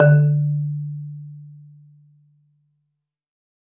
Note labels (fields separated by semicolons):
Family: mallet percussion; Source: acoustic; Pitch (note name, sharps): D3; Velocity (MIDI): 25; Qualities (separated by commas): dark, reverb